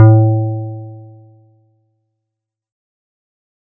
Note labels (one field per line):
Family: keyboard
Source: electronic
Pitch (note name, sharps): A2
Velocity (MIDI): 75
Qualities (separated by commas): fast decay